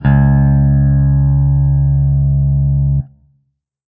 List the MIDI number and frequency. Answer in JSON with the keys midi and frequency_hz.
{"midi": 37, "frequency_hz": 69.3}